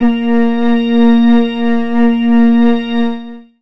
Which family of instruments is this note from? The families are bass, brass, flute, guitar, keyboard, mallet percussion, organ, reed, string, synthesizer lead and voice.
organ